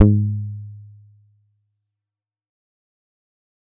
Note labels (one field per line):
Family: bass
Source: synthesizer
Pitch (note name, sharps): G#2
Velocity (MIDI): 50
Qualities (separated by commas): dark, distorted, fast decay